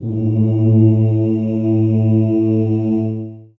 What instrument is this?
acoustic voice